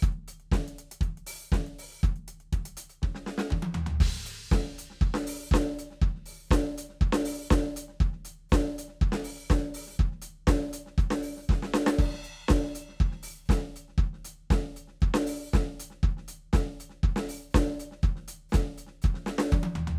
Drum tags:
disco, beat, 120 BPM, 4/4, crash, closed hi-hat, open hi-hat, hi-hat pedal, snare, high tom, floor tom, kick

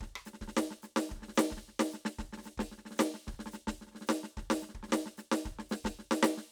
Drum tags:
Brazilian baião, beat, 110 BPM, 4/4, hi-hat pedal, snare, cross-stick, kick

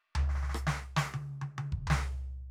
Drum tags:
funk, fill, 95 BPM, 4/4, snare, cross-stick, high tom, floor tom, kick

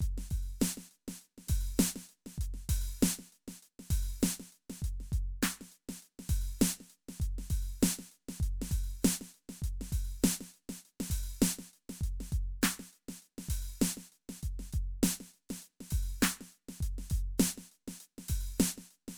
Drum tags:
funk, beat, 100 BPM, 4/4, closed hi-hat, open hi-hat, hi-hat pedal, snare, kick

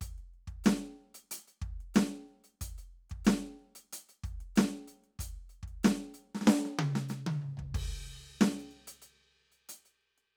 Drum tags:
rock, beat, 93 BPM, 4/4, crash, closed hi-hat, hi-hat pedal, snare, high tom, mid tom, floor tom, kick

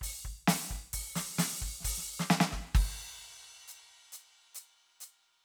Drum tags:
pop, beat, 132 BPM, 4/4, crash, open hi-hat, hi-hat pedal, snare, kick

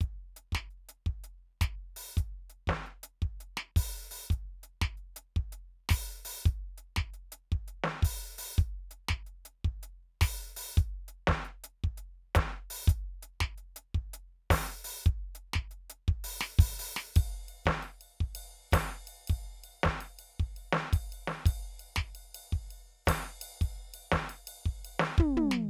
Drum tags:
rock shuffle, beat, 112 BPM, 4/4, ride, closed hi-hat, open hi-hat, hi-hat pedal, snare, floor tom, kick

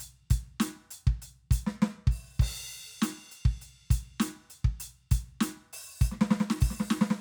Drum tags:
rock, beat, 100 BPM, 4/4, crash, closed hi-hat, open hi-hat, hi-hat pedal, snare, kick

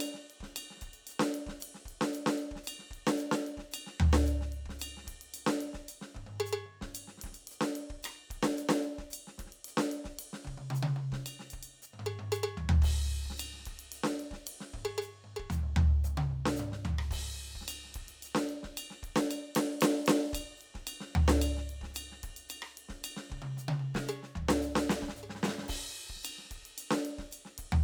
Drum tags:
songo, beat, 112 BPM, 4/4, crash, ride, ride bell, hi-hat pedal, percussion, snare, cross-stick, high tom, mid tom, floor tom, kick

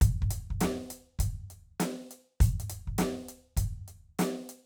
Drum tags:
rock, beat, 100 BPM, 4/4, closed hi-hat, snare, kick

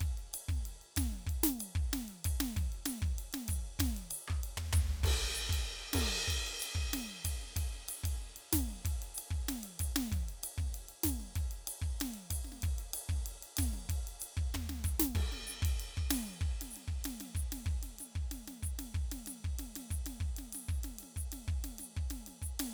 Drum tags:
Brazilian baião, beat, 95 BPM, 4/4, crash, ride, hi-hat pedal, snare, cross-stick, floor tom, kick

